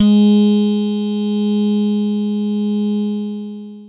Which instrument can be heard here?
synthesizer guitar